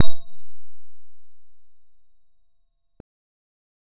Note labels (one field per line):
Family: bass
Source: synthesizer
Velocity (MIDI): 50